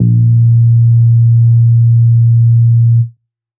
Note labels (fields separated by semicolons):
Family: bass; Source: synthesizer; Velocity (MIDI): 75; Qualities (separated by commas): dark